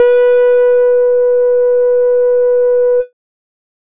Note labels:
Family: bass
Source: synthesizer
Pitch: B4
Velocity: 127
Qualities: distorted

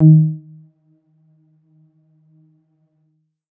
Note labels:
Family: keyboard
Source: electronic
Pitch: D#3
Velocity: 100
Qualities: dark, percussive, reverb

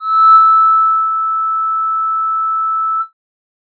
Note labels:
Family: bass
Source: synthesizer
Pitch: E6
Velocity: 127

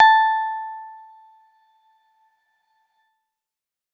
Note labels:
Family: keyboard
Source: electronic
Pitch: A5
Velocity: 127

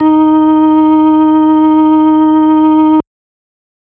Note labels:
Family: organ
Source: electronic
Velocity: 100

